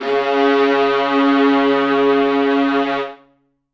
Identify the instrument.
acoustic string instrument